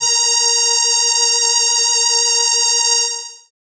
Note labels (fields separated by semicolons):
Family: keyboard; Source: synthesizer; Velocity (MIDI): 75; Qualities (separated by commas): bright